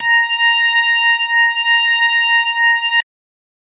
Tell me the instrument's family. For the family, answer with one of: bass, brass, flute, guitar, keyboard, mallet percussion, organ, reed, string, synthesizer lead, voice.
organ